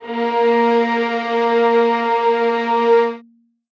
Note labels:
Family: string; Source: acoustic; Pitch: A#3; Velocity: 25; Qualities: reverb

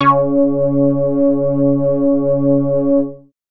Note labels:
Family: bass; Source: synthesizer; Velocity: 25; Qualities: distorted

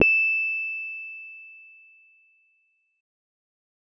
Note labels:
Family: keyboard; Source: electronic; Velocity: 50

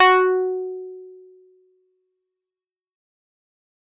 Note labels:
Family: keyboard; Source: electronic; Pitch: F#4; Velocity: 127; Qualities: distorted, fast decay

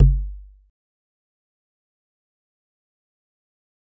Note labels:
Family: mallet percussion; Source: acoustic; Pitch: G1; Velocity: 25; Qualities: fast decay, percussive

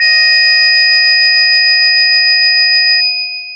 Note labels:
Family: mallet percussion; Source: electronic; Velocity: 100; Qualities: bright, long release

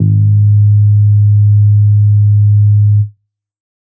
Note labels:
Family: bass; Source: synthesizer; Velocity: 75; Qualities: dark

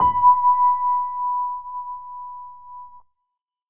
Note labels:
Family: keyboard; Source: electronic; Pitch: B5; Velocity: 25

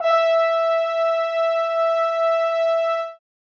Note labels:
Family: brass; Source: acoustic; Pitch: E5; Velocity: 75; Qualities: reverb

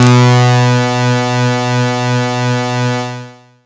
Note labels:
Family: bass; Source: synthesizer; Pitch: B2; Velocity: 25; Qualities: bright, distorted, long release

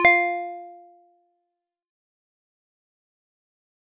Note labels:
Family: mallet percussion; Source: acoustic; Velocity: 75; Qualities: fast decay, multiphonic

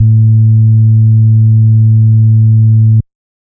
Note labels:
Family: organ; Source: electronic; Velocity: 127; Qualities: bright, distorted

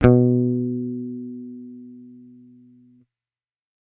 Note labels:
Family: bass; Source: electronic; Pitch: B2; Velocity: 75

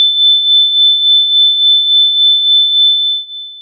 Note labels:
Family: synthesizer lead; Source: synthesizer; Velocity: 25; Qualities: bright, long release

